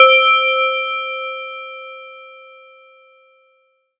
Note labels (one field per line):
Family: mallet percussion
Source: acoustic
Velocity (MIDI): 127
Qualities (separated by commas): multiphonic